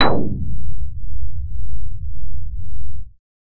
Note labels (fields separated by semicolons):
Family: bass; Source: synthesizer; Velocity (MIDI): 50; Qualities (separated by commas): distorted